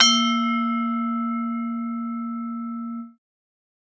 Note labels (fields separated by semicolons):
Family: mallet percussion; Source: acoustic; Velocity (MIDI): 100